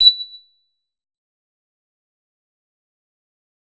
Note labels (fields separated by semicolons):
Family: bass; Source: synthesizer; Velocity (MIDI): 127; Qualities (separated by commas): distorted, fast decay, percussive